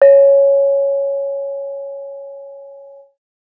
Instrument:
acoustic mallet percussion instrument